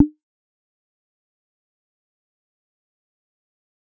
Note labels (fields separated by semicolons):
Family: bass; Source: synthesizer; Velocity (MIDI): 50; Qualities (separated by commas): fast decay, percussive